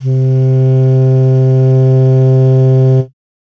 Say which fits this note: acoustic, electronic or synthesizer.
acoustic